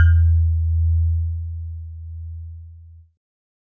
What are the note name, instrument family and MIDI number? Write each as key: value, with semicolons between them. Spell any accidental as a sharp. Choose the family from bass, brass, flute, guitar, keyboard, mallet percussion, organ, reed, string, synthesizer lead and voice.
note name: E2; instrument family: keyboard; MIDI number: 40